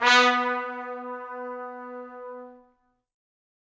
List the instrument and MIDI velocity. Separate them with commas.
acoustic brass instrument, 75